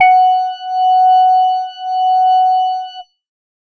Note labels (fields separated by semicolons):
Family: organ; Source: electronic; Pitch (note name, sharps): F#5; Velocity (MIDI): 75